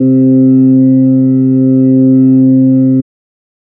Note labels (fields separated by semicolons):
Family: organ; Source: electronic; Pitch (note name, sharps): C3; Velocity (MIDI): 25; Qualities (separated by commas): dark